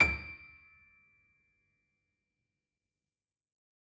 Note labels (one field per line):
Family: keyboard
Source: acoustic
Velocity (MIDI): 100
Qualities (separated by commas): fast decay, percussive